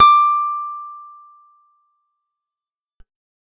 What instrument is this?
acoustic guitar